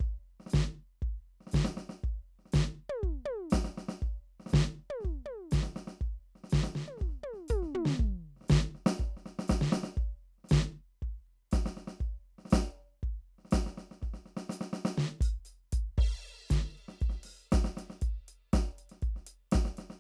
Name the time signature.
4/4